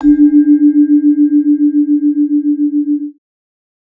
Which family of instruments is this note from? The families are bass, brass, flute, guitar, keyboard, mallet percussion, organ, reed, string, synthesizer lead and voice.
mallet percussion